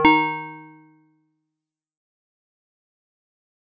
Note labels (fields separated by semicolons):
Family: mallet percussion; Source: acoustic; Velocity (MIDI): 127; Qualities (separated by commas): dark, fast decay, multiphonic, percussive